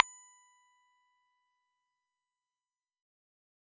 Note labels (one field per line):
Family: bass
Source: synthesizer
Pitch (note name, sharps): B5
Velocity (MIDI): 75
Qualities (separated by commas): fast decay, percussive